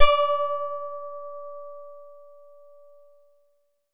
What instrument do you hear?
synthesizer guitar